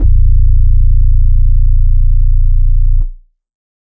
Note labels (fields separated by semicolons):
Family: keyboard; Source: electronic; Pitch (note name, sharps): A#0; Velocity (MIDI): 25